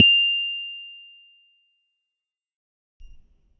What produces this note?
electronic keyboard